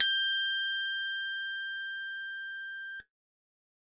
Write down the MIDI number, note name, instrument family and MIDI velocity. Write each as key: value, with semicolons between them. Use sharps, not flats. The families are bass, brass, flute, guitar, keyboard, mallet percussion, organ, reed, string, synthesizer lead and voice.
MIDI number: 91; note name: G6; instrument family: keyboard; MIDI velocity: 50